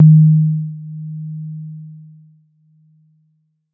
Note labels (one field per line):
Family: keyboard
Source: electronic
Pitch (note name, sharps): D#3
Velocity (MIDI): 50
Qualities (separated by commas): dark